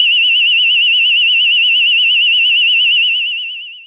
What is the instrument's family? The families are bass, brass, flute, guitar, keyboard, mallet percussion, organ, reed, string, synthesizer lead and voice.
bass